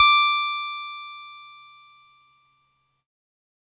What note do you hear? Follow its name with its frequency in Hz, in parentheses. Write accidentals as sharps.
D6 (1175 Hz)